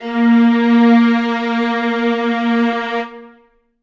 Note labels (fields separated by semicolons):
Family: string; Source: acoustic; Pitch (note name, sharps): A#3; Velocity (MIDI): 100; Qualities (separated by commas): reverb